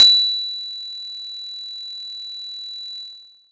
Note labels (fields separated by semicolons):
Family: mallet percussion; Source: acoustic; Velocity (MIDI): 127; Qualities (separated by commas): bright, distorted